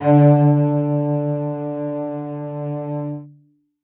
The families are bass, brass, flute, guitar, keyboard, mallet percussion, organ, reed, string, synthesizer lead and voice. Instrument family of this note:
string